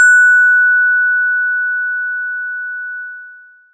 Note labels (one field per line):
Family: mallet percussion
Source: electronic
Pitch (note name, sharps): F#6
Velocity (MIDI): 25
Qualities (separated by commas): long release, multiphonic